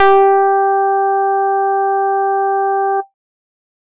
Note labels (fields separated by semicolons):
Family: bass; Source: synthesizer; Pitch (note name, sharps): G4; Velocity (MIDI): 75